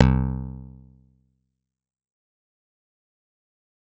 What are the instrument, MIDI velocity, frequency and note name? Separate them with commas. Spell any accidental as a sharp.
synthesizer bass, 127, 65.41 Hz, C2